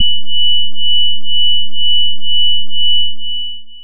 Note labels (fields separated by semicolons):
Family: bass; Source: synthesizer; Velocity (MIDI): 50; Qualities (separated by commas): long release